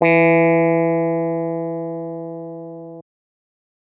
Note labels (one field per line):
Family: keyboard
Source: electronic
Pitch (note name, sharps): E3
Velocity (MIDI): 75